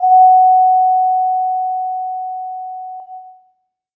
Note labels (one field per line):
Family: mallet percussion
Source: acoustic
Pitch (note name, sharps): F#5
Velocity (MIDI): 50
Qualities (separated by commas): reverb